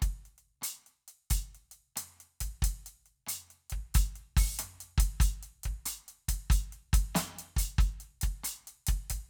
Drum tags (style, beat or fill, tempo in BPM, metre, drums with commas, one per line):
rock
beat
92 BPM
4/4
closed hi-hat, open hi-hat, hi-hat pedal, snare, cross-stick, high tom, kick